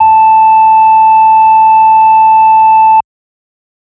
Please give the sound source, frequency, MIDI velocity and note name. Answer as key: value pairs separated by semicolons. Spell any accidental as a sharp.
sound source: electronic; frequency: 880 Hz; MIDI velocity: 127; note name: A5